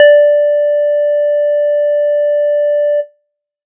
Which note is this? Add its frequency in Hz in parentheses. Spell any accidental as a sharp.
D5 (587.3 Hz)